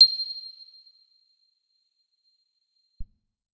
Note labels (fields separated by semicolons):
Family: guitar; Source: electronic; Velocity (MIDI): 100; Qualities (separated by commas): bright, percussive, reverb